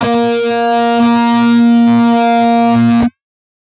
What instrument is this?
synthesizer guitar